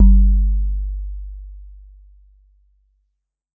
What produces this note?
acoustic mallet percussion instrument